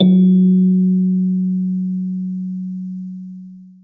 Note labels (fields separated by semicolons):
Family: mallet percussion; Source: acoustic; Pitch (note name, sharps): F#3; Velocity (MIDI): 25; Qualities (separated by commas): dark, long release, reverb